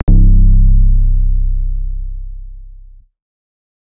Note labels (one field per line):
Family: bass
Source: synthesizer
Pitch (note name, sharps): C1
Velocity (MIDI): 127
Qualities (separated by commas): distorted